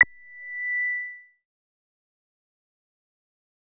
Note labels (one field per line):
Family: bass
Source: synthesizer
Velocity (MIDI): 25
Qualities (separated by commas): distorted, fast decay